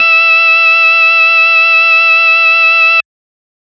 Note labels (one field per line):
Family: organ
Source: electronic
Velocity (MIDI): 50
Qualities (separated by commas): bright, distorted